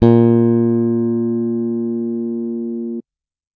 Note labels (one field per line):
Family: bass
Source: electronic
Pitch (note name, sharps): A#2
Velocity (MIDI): 100